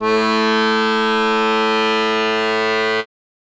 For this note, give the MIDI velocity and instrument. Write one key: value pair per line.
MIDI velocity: 75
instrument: acoustic reed instrument